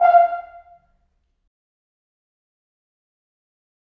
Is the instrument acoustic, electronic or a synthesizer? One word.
acoustic